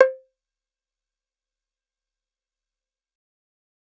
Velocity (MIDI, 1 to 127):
75